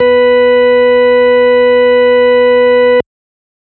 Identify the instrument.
electronic organ